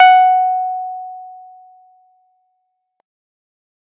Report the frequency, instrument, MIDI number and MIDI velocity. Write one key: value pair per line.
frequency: 740 Hz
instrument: electronic keyboard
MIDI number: 78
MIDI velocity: 127